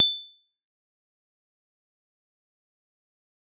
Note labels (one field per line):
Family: mallet percussion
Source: acoustic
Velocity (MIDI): 100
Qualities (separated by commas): bright, fast decay, percussive